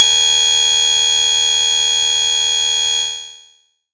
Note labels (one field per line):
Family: bass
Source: synthesizer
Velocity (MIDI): 50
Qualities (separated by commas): bright, distorted, long release